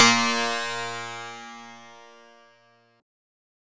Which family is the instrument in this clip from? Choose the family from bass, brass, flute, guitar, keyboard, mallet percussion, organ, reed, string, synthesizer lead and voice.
synthesizer lead